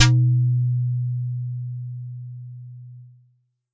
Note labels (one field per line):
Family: bass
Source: synthesizer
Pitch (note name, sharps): B2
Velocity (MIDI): 25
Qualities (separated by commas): distorted